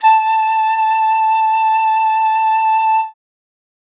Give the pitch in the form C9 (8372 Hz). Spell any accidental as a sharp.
A5 (880 Hz)